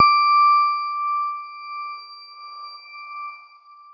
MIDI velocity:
127